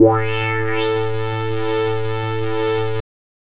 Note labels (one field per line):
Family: bass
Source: synthesizer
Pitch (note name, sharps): A2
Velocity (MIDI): 127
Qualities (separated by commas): distorted